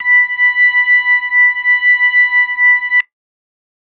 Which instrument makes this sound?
electronic organ